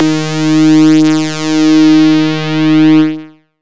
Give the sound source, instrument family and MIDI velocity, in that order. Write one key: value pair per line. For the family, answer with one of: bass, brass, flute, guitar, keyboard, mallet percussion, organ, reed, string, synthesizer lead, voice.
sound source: synthesizer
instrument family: bass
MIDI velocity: 127